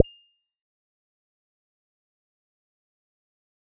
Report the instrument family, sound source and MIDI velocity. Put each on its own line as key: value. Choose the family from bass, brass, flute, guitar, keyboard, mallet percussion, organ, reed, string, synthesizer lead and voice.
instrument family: bass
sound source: synthesizer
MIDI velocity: 127